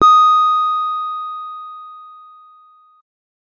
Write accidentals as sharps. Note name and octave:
D#6